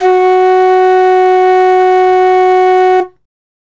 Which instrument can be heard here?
acoustic flute